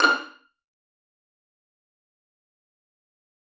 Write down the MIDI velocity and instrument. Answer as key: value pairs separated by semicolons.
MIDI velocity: 100; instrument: acoustic string instrument